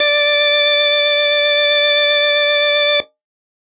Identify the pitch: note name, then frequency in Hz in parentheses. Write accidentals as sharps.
D5 (587.3 Hz)